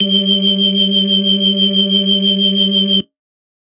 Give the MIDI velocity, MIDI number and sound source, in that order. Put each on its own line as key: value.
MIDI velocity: 50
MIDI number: 55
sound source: electronic